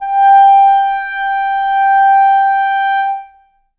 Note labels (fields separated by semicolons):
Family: reed; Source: acoustic; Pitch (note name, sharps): G5; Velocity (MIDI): 100; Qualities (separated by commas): reverb